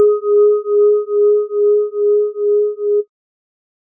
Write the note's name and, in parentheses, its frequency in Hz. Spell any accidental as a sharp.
G#4 (415.3 Hz)